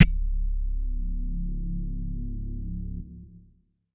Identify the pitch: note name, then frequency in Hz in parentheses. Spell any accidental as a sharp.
C#1 (34.65 Hz)